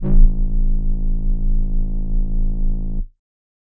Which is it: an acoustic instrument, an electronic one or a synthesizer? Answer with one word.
synthesizer